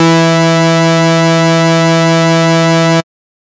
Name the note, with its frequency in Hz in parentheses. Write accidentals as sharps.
E3 (164.8 Hz)